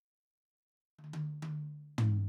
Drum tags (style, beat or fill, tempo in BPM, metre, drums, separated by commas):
Afro-Cuban, fill, 105 BPM, 4/4, high tom, floor tom